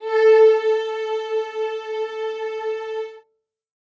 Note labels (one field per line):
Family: string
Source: acoustic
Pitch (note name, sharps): A4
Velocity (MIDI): 127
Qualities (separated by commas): reverb